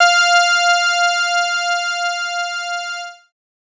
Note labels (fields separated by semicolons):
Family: bass; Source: synthesizer; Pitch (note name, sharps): F5; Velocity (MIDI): 100; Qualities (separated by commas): bright, distorted